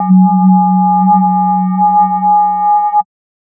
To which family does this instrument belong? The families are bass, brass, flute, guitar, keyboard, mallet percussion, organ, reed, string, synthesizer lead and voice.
mallet percussion